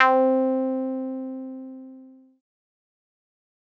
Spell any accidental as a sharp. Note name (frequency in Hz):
C4 (261.6 Hz)